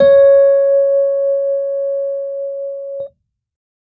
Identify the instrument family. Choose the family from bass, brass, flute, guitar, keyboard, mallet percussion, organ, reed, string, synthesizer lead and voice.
keyboard